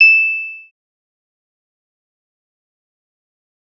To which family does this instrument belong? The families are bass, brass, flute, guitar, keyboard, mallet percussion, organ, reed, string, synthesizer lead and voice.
bass